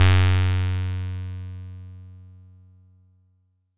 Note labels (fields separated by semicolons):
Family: bass; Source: synthesizer; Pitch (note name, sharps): F#2; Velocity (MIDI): 50; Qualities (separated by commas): bright, distorted